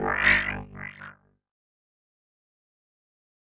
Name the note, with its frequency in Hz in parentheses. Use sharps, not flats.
G1 (49 Hz)